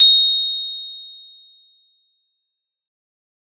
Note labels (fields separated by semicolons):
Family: mallet percussion; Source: acoustic; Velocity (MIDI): 75; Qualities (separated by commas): bright, fast decay